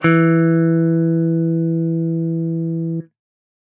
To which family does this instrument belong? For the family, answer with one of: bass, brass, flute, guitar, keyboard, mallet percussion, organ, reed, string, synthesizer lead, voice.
guitar